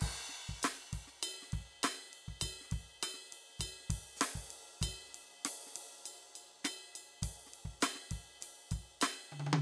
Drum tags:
funk
beat
100 BPM
4/4
crash, ride, ride bell, hi-hat pedal, snare, cross-stick, high tom, kick

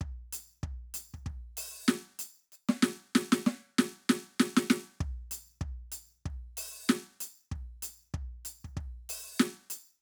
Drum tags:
funk
beat
96 BPM
4/4
crash, percussion, snare, kick

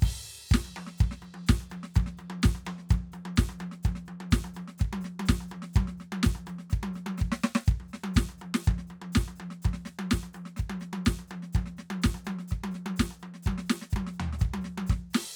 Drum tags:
prog rock
beat
125 BPM
4/4
crash, hi-hat pedal, snare, high tom, floor tom, kick

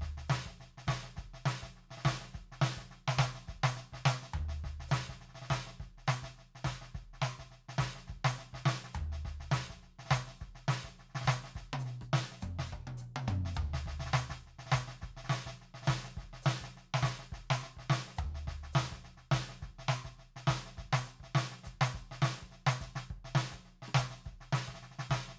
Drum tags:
New Orleans shuffle
beat
104 BPM
4/4
hi-hat pedal, snare, cross-stick, high tom, mid tom, floor tom, kick

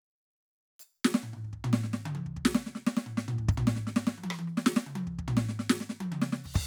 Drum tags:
rock
fill
145 BPM
4/4
crash, percussion, snare, cross-stick, high tom, mid tom, floor tom, kick

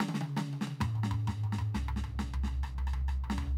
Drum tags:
hip-hop
fill
67 BPM
4/4
snare, cross-stick, high tom, mid tom, floor tom

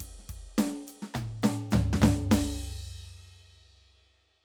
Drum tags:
New Orleans funk
beat
102 BPM
4/4
crash, ride, hi-hat pedal, snare, cross-stick, mid tom, floor tom, kick

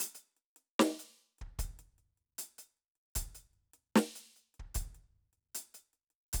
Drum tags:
rock
beat
75 BPM
4/4
closed hi-hat, snare, kick

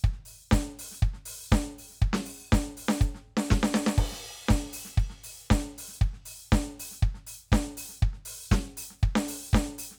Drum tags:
disco
beat
120 BPM
4/4
crash, closed hi-hat, open hi-hat, hi-hat pedal, snare, kick

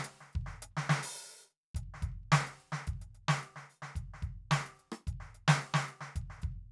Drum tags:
ijexá
beat
108 BPM
4/4
closed hi-hat, open hi-hat, hi-hat pedal, snare, cross-stick, kick

